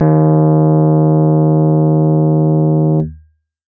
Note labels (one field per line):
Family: keyboard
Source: electronic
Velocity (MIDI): 127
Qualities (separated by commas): distorted